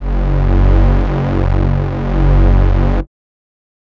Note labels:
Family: reed; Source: acoustic; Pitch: F#1; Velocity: 100

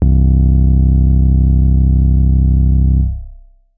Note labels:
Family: keyboard; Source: acoustic; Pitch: C1; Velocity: 127; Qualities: long release

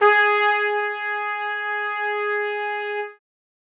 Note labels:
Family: brass; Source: acoustic; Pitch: G#4; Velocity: 100; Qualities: reverb

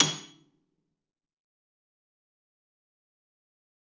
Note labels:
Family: string; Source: acoustic; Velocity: 25; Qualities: fast decay, percussive, reverb

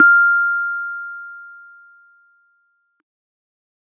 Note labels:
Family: keyboard; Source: electronic; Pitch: F6; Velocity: 25

